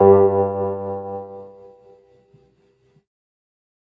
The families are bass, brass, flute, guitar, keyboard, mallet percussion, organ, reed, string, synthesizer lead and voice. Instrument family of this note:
organ